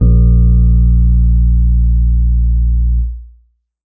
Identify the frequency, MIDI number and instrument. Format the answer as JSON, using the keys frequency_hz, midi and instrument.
{"frequency_hz": 58.27, "midi": 34, "instrument": "electronic keyboard"}